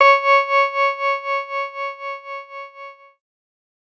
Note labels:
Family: keyboard; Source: electronic; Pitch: C#5; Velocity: 25

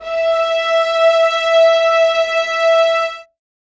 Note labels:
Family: string; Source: acoustic; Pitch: E5; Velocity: 75; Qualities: reverb

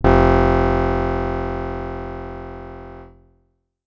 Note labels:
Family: guitar; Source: acoustic; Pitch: F1; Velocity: 75; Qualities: bright, distorted

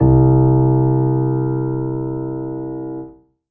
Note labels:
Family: keyboard; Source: acoustic; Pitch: C2; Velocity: 25; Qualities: reverb

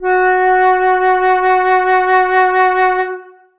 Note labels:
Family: flute; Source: acoustic; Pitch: F#4; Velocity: 100; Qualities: reverb

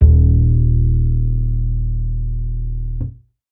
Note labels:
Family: bass; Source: acoustic; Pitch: D#1; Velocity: 100

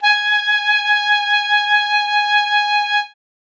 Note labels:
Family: flute; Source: acoustic; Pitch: G#5; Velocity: 100

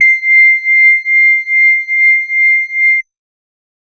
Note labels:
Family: organ; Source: electronic; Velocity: 75; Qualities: distorted

